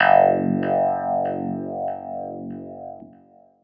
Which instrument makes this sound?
electronic keyboard